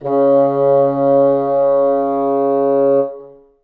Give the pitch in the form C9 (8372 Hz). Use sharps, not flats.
C#3 (138.6 Hz)